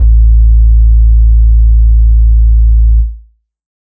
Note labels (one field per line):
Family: organ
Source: electronic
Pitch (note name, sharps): A1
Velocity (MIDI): 25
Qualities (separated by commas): dark